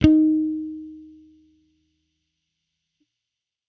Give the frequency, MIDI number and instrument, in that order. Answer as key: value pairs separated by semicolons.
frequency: 311.1 Hz; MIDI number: 63; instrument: electronic bass